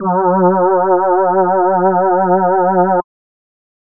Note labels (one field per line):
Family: voice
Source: synthesizer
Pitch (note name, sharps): F#3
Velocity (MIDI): 50